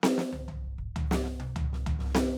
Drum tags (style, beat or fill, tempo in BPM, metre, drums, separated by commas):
rock, fill, 95 BPM, 4/4, hi-hat pedal, snare, high tom, floor tom, kick